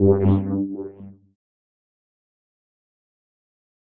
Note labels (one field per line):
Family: keyboard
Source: electronic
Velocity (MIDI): 25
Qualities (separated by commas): distorted, fast decay, non-linear envelope